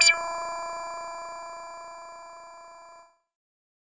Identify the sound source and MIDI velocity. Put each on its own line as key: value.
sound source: synthesizer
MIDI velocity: 75